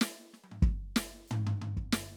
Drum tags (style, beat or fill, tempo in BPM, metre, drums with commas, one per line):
funk rock
fill
92 BPM
4/4
hi-hat pedal, snare, high tom, floor tom, kick